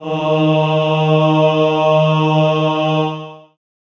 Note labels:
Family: voice; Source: acoustic; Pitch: D#3; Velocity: 75; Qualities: long release, reverb

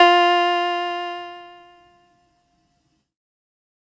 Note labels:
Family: keyboard; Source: electronic; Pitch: F4; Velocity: 25; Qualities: distorted

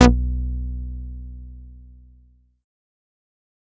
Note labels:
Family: bass; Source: synthesizer; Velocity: 127; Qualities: distorted, fast decay

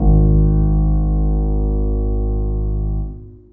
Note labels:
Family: keyboard; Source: acoustic; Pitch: G#1; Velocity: 25; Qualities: long release, reverb

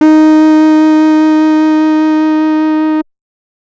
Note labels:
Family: bass; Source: synthesizer; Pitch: D#4; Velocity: 100; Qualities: distorted

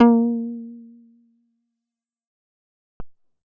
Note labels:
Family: bass; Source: synthesizer; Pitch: A#3; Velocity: 100; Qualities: fast decay

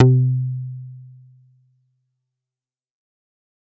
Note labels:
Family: bass; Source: synthesizer; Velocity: 25; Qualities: distorted, fast decay

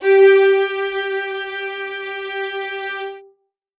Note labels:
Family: string; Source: acoustic; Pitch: G4; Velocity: 127; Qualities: reverb

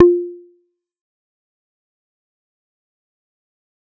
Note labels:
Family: bass; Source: synthesizer; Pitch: F4; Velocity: 127; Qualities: distorted, fast decay, percussive

